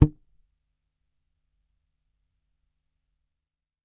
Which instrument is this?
electronic bass